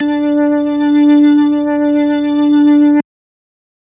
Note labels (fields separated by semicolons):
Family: organ; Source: electronic; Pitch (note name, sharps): D4; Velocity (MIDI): 25; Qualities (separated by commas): distorted